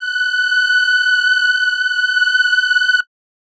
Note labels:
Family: reed; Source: acoustic; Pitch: F#6; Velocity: 127

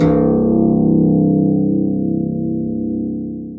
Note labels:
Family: string; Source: acoustic; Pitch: C1; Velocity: 25; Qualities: long release, reverb

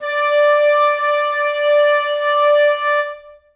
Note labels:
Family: reed; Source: acoustic; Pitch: D5; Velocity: 127; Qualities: reverb

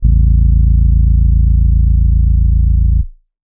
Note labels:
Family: keyboard; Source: electronic; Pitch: A0; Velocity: 50; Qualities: dark

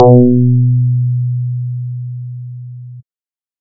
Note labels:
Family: bass; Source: synthesizer; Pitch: B2; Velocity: 127

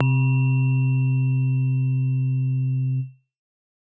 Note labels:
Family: keyboard; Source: acoustic; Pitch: C3; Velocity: 75

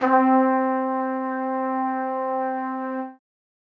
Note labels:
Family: brass; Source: acoustic; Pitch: C4; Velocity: 25; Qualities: reverb

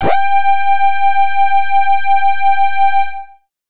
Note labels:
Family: bass; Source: synthesizer; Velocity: 50; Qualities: distorted

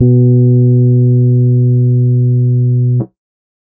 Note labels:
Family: keyboard; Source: electronic; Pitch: B2; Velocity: 50; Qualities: dark

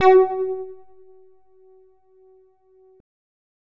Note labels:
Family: bass; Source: synthesizer; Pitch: F#4; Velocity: 75; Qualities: distorted

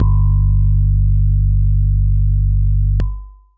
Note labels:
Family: keyboard; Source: electronic; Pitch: G1; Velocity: 75

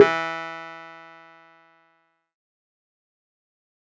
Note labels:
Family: keyboard; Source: electronic; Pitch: E3; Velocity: 50; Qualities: distorted, fast decay

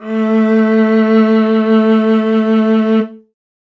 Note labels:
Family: string; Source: acoustic; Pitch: A3; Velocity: 25; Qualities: reverb

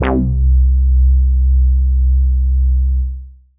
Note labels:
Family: bass; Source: synthesizer; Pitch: C2; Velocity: 50; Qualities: distorted, tempo-synced

